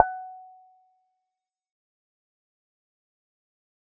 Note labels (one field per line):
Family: bass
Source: synthesizer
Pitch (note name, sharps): F#5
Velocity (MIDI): 75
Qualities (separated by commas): fast decay, percussive